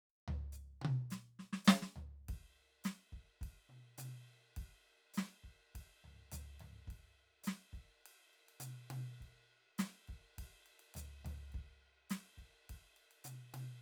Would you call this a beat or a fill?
beat